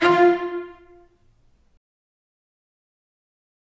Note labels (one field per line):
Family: string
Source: acoustic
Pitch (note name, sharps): F4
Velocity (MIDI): 100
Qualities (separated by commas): fast decay, reverb